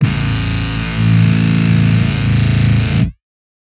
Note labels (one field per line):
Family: guitar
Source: synthesizer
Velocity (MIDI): 75